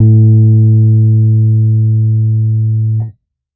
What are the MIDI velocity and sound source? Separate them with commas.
50, electronic